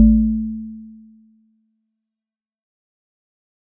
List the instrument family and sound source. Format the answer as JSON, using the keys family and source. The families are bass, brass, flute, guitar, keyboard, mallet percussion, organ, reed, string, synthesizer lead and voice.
{"family": "mallet percussion", "source": "acoustic"}